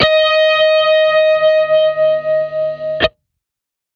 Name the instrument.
electronic guitar